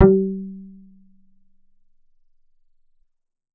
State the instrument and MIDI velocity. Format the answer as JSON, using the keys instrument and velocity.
{"instrument": "synthesizer bass", "velocity": 127}